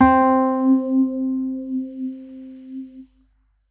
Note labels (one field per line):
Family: keyboard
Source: electronic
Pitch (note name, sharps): C4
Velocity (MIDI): 75